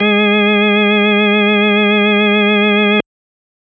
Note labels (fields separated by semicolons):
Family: organ; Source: electronic; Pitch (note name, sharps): G#3; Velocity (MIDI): 50; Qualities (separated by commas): distorted